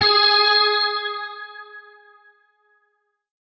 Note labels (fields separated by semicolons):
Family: guitar; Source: electronic; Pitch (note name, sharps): G#4; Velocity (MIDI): 75